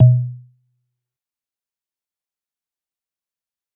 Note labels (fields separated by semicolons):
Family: mallet percussion; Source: acoustic; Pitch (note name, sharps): B2; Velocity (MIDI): 127; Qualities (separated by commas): fast decay, percussive